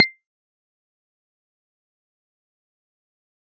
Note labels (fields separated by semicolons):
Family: guitar; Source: electronic; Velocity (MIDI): 75; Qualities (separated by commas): fast decay, percussive